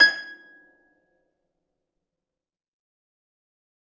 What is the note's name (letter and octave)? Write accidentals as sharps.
G#6